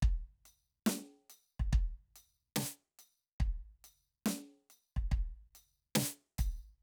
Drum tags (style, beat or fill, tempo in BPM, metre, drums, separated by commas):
hip-hop, beat, 70 BPM, 4/4, crash, ride, closed hi-hat, snare, kick